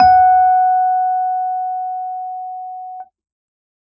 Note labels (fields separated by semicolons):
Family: keyboard; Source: electronic; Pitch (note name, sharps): F#5; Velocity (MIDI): 75